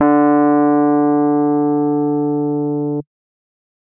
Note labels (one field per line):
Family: keyboard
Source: electronic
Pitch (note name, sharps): D3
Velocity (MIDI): 127